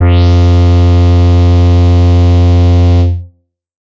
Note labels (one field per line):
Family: bass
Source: synthesizer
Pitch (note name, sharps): F2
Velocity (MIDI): 25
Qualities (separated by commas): distorted